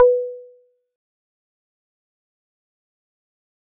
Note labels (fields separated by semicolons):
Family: mallet percussion; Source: acoustic; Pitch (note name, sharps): B4; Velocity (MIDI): 25; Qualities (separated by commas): fast decay, percussive